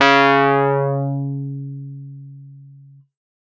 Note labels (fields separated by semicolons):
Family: keyboard; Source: electronic; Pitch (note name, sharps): C#3; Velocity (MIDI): 127; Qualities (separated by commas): distorted